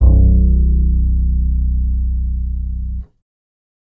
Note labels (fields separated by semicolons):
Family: bass; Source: electronic; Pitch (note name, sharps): B0; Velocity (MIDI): 100; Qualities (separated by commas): reverb